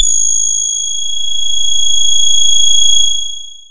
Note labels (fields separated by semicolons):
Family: voice; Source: synthesizer; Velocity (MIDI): 50; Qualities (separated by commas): bright, long release